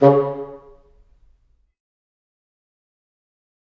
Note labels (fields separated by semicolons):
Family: reed; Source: acoustic; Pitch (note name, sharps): C#3; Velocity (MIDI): 25; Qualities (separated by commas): fast decay, percussive, reverb